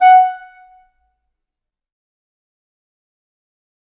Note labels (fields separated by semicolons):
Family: reed; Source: acoustic; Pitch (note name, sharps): F#5; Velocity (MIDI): 100; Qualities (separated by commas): fast decay, percussive, reverb